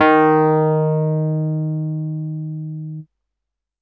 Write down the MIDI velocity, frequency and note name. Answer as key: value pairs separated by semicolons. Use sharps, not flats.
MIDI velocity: 127; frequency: 155.6 Hz; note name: D#3